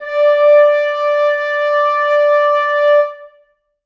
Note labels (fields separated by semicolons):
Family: reed; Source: acoustic; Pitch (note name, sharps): D5; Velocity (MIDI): 75; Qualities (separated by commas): reverb